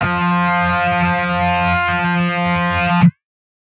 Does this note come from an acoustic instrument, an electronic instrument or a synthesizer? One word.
electronic